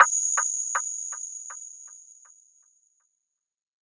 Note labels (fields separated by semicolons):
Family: synthesizer lead; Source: synthesizer; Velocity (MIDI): 75; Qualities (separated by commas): bright, non-linear envelope, reverb